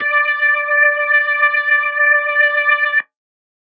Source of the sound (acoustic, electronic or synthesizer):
electronic